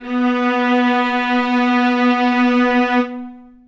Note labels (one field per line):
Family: string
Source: acoustic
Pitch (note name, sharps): B3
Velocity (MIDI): 75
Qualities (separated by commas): long release, reverb